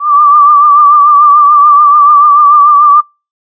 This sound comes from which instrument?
synthesizer flute